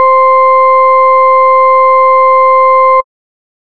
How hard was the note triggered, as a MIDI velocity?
50